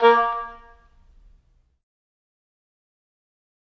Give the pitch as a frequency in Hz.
233.1 Hz